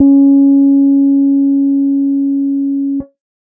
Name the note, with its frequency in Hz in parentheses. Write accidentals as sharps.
C#4 (277.2 Hz)